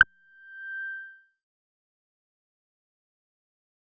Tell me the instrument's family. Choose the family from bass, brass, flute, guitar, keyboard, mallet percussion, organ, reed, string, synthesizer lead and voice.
bass